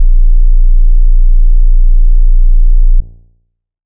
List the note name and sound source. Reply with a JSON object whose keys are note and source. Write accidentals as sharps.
{"note": "A#0", "source": "synthesizer"}